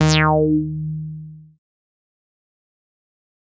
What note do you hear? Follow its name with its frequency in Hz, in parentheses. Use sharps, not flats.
D#3 (155.6 Hz)